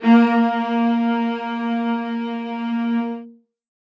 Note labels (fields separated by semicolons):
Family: string; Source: acoustic; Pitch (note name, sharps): A#3; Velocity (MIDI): 127; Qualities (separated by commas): reverb